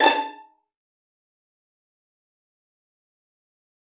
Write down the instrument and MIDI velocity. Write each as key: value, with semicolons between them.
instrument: acoustic string instrument; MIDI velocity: 50